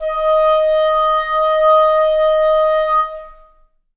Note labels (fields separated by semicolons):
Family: reed; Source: acoustic; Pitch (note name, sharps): D#5; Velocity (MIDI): 25; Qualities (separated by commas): long release, reverb